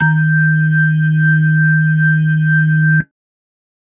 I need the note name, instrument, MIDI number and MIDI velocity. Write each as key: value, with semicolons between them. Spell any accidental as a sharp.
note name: D#3; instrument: electronic organ; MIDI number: 51; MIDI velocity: 25